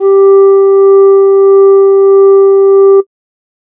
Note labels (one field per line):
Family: flute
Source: synthesizer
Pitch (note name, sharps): G4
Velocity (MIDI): 50